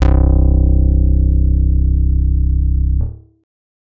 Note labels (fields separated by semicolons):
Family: guitar; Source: electronic; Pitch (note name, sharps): C1; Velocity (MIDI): 25